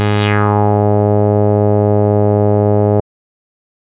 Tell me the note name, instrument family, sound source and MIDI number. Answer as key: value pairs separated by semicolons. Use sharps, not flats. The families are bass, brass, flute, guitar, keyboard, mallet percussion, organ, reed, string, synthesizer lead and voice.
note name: G#2; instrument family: bass; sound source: synthesizer; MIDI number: 44